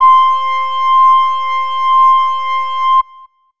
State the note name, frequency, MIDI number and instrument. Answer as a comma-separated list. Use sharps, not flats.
C6, 1047 Hz, 84, acoustic flute